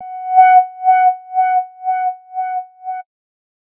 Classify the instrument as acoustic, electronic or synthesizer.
synthesizer